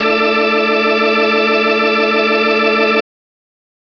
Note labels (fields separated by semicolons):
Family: organ; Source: electronic; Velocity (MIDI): 127